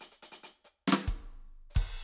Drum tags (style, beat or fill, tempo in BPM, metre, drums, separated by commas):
hip-hop, beat, 140 BPM, 4/4, crash, closed hi-hat, hi-hat pedal, snare, kick